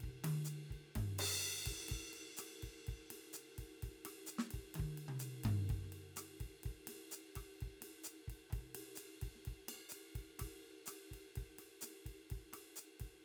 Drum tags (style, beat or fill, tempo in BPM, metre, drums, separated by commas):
bossa nova, beat, 127 BPM, 4/4, crash, ride, ride bell, hi-hat pedal, snare, cross-stick, high tom, mid tom, floor tom, kick